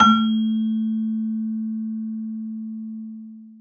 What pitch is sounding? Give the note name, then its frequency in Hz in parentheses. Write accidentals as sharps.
A3 (220 Hz)